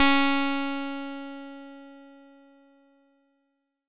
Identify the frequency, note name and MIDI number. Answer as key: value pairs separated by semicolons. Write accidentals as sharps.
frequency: 277.2 Hz; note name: C#4; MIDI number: 61